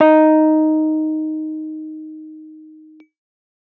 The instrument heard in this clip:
electronic keyboard